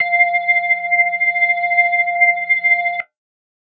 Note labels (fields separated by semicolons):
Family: organ; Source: electronic; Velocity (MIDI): 25; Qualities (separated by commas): distorted